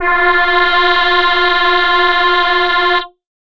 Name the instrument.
synthesizer voice